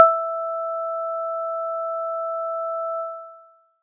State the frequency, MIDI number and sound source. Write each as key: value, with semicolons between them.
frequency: 659.3 Hz; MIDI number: 76; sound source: acoustic